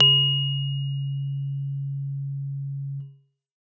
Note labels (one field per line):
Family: keyboard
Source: acoustic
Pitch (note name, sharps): C#3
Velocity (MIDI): 75